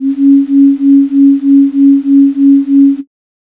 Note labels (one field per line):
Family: flute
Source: synthesizer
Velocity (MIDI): 100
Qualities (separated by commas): dark